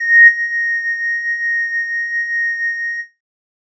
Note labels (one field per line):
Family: flute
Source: synthesizer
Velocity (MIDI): 25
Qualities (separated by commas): distorted